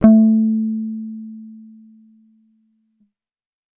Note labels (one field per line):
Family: bass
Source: electronic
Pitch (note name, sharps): A3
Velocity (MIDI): 50